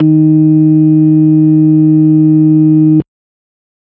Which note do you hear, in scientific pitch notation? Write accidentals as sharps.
D#3